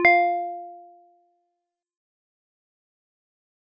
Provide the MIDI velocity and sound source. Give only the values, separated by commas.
50, acoustic